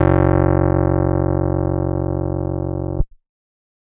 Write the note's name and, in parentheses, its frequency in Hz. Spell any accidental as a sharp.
F#1 (46.25 Hz)